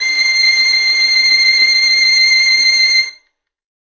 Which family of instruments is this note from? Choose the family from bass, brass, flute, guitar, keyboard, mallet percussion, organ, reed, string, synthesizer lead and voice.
string